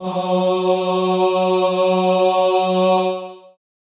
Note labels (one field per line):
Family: voice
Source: acoustic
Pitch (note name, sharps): F#3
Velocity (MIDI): 75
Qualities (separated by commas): long release, reverb